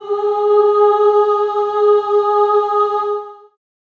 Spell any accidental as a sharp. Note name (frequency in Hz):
G#4 (415.3 Hz)